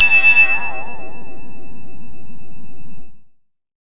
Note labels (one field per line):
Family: bass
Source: synthesizer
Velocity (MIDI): 75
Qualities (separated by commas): bright, distorted